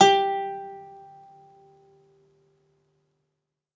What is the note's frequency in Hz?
392 Hz